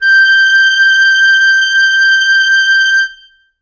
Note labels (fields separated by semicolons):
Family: reed; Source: acoustic; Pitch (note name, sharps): G6; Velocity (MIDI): 127; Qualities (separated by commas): reverb